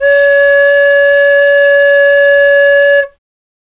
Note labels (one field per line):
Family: flute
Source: acoustic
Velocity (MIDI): 127